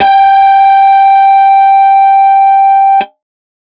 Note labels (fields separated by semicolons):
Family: guitar; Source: electronic; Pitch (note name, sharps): G5; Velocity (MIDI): 75; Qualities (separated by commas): distorted